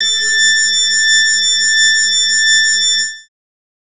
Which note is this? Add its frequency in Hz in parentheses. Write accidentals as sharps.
A6 (1760 Hz)